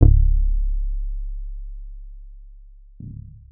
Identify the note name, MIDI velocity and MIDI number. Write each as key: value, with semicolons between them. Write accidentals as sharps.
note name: C#1; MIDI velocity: 50; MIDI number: 25